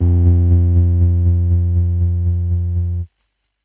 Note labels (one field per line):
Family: keyboard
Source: electronic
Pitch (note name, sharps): F2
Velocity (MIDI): 50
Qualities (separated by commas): dark, distorted, tempo-synced